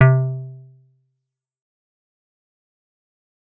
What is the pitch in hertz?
130.8 Hz